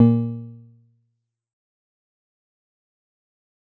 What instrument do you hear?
synthesizer guitar